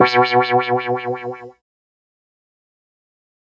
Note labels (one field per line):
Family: keyboard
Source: synthesizer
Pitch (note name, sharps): B2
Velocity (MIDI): 100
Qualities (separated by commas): distorted, fast decay